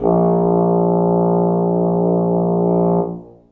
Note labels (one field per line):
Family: brass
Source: acoustic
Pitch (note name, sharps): A#1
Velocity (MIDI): 25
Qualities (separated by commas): reverb